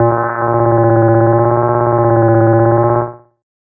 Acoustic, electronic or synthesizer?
synthesizer